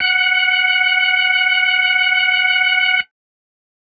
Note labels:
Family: organ; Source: electronic; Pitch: F#5; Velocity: 25

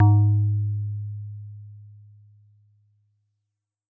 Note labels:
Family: guitar; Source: synthesizer; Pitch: G#2; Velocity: 75; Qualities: dark

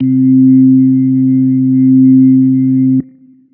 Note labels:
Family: organ; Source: electronic; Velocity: 127; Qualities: dark, long release

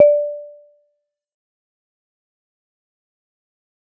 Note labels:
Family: mallet percussion; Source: acoustic; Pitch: D5; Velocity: 100; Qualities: fast decay, percussive

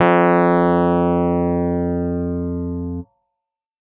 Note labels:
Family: keyboard; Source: electronic; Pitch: F2; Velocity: 127; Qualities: distorted

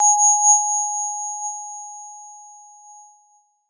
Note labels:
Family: keyboard; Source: electronic; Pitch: G#5; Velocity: 100; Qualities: bright

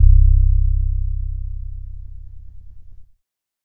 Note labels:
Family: keyboard; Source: electronic; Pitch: C1; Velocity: 127; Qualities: dark

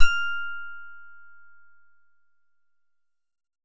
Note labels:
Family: guitar; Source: synthesizer; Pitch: F6; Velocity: 50

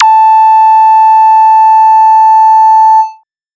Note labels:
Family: bass; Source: synthesizer; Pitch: A5; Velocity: 127; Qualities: distorted

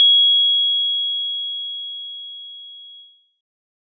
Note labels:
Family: mallet percussion; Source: acoustic; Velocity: 75; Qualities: bright

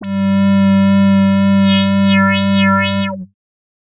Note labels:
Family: bass; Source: synthesizer; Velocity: 127; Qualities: bright, distorted, non-linear envelope

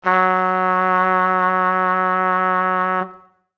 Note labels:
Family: brass; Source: acoustic; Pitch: F#3; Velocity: 75

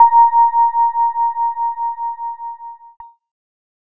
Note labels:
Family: keyboard; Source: electronic; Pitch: A#5; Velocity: 25; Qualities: distorted

